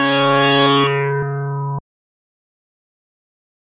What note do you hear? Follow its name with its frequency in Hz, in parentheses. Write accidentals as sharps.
C#3 (138.6 Hz)